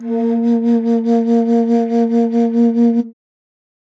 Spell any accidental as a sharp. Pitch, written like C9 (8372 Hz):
A#3 (233.1 Hz)